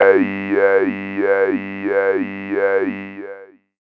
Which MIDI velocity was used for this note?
127